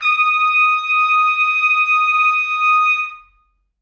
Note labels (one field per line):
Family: brass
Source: acoustic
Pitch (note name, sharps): D#6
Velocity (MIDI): 25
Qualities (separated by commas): reverb